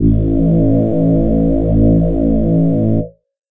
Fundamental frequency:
55 Hz